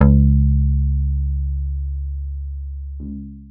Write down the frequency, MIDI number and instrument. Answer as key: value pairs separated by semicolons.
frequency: 69.3 Hz; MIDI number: 37; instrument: electronic guitar